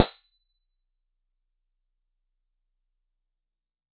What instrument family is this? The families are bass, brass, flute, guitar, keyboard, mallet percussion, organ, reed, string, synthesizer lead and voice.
keyboard